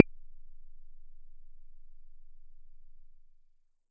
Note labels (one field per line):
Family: bass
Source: synthesizer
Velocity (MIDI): 100